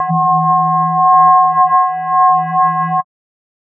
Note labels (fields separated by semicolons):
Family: mallet percussion; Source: synthesizer; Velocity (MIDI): 50; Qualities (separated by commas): multiphonic, non-linear envelope